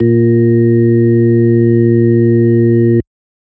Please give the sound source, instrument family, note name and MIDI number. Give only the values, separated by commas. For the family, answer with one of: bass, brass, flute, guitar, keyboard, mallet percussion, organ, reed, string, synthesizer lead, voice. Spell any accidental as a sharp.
electronic, organ, A#2, 46